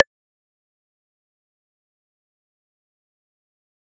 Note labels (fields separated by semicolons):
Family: mallet percussion; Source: electronic; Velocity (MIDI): 100; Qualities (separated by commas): fast decay, percussive